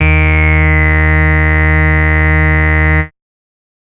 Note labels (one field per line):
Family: bass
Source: synthesizer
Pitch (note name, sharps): D#2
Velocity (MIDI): 25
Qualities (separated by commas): bright, distorted, multiphonic